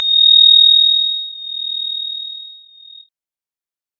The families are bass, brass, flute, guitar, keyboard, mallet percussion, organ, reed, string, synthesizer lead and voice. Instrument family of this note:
keyboard